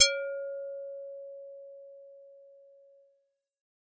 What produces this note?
synthesizer bass